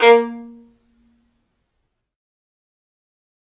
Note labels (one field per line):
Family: string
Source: acoustic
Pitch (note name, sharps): A#3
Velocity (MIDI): 100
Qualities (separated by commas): fast decay, percussive, reverb